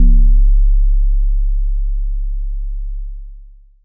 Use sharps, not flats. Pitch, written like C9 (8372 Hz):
C#1 (34.65 Hz)